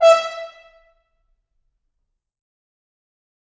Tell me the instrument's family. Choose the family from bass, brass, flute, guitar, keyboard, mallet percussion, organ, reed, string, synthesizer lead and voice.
brass